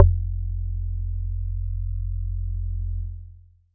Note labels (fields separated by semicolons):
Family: mallet percussion; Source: acoustic; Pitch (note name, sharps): F1; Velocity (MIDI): 127; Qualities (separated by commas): dark